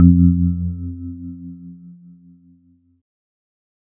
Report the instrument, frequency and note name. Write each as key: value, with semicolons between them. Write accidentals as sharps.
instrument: electronic keyboard; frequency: 87.31 Hz; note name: F2